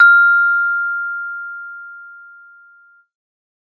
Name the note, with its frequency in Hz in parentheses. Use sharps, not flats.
F6 (1397 Hz)